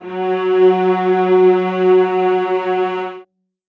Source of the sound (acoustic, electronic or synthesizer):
acoustic